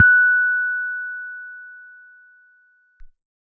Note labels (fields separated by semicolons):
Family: keyboard; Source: electronic; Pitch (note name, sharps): F#6; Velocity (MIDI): 50